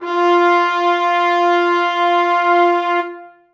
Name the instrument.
acoustic brass instrument